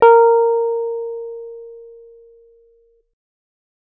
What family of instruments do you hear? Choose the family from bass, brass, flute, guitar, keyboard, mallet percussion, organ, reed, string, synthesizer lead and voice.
guitar